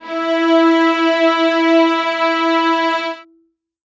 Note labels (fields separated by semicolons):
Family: string; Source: acoustic; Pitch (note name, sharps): E4; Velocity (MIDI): 127; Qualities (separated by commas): reverb